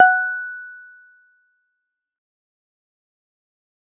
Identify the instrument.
synthesizer guitar